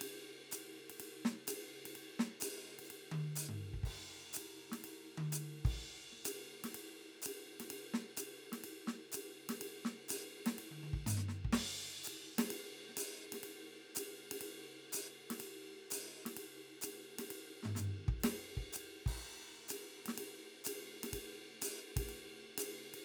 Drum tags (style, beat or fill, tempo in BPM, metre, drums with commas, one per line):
jazz
beat
125 BPM
4/4
crash, ride, hi-hat pedal, snare, high tom, floor tom, kick